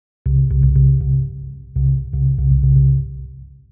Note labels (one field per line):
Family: mallet percussion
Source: synthesizer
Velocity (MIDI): 50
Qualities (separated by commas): dark, long release, multiphonic, percussive, tempo-synced